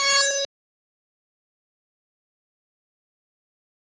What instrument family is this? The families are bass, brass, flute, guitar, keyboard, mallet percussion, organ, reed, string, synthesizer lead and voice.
bass